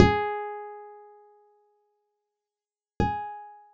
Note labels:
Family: guitar; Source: acoustic; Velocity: 127

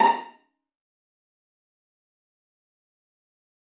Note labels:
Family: string; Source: acoustic; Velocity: 100; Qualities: fast decay, percussive, reverb

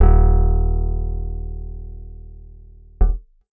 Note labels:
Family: guitar; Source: acoustic; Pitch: D#1; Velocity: 75

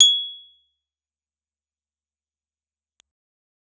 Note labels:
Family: keyboard; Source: electronic; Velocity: 100; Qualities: bright, fast decay, percussive

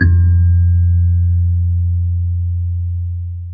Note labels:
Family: mallet percussion; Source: acoustic; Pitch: F2; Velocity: 25; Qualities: dark, long release, reverb

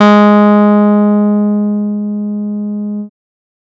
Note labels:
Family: bass; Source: synthesizer; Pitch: G#3; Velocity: 75; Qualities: distorted

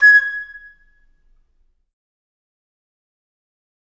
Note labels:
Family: flute; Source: acoustic; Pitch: G#6; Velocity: 100; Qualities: fast decay, percussive, reverb

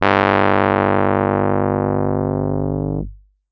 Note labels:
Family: keyboard; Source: electronic; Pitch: G1; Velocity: 127; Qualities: distorted

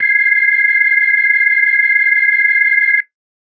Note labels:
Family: organ; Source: electronic; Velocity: 25

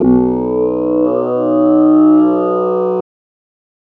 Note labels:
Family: voice; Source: synthesizer; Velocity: 100; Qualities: distorted

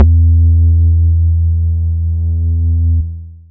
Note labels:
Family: bass; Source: synthesizer; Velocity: 50; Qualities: long release, multiphonic

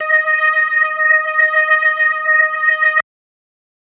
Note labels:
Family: organ; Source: electronic; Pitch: D#5; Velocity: 25

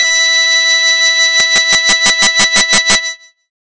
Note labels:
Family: bass; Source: synthesizer; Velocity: 127; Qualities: bright, distorted

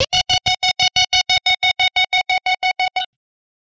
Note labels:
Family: guitar; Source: electronic; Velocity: 127; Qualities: bright, distorted, tempo-synced

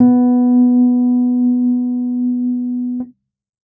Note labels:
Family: keyboard; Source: electronic; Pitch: B3; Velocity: 50; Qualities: dark

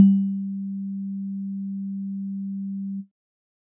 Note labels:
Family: keyboard; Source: electronic; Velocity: 25

